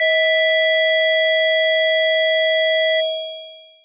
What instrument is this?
electronic mallet percussion instrument